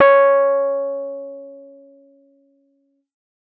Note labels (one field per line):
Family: keyboard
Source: electronic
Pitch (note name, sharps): C#5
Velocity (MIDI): 127